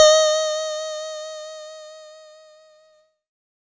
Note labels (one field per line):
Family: keyboard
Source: electronic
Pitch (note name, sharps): D#5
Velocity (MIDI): 100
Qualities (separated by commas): bright